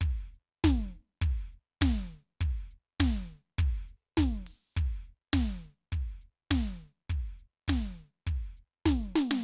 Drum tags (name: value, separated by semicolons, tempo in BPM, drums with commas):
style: rock; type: beat; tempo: 102 BPM; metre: 4/4; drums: crash, ride, closed hi-hat, open hi-hat, hi-hat pedal, snare, kick